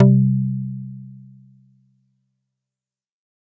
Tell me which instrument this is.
acoustic mallet percussion instrument